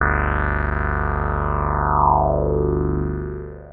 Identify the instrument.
synthesizer lead